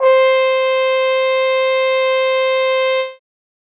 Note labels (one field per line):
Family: brass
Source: acoustic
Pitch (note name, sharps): C5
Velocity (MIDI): 127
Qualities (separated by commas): bright